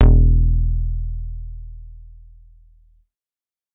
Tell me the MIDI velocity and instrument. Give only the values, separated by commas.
75, synthesizer bass